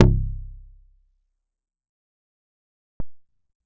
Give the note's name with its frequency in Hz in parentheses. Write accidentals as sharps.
C1 (32.7 Hz)